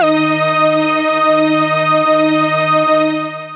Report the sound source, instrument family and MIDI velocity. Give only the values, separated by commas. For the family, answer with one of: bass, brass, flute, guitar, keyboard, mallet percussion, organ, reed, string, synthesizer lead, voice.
synthesizer, synthesizer lead, 75